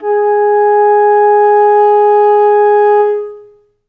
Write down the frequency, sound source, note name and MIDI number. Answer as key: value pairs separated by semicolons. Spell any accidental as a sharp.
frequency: 415.3 Hz; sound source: acoustic; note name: G#4; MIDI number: 68